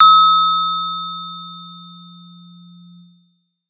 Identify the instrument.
acoustic keyboard